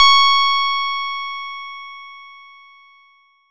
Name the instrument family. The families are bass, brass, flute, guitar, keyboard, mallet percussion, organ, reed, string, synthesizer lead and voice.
bass